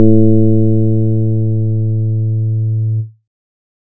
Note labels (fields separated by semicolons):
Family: keyboard; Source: electronic; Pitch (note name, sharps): A2; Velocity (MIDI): 127